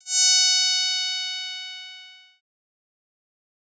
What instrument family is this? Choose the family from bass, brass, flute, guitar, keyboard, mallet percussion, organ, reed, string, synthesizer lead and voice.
bass